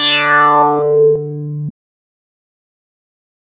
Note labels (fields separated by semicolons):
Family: bass; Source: synthesizer; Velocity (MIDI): 25; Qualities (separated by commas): distorted, fast decay